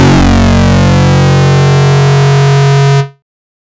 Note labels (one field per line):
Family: bass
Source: synthesizer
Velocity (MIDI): 127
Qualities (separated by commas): bright, distorted